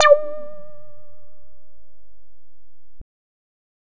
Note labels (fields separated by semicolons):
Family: bass; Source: synthesizer; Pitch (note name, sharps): D5; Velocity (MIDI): 50; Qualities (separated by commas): distorted